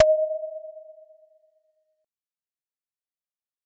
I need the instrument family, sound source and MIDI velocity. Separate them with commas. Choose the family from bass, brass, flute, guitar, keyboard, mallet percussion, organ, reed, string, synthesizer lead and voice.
mallet percussion, acoustic, 50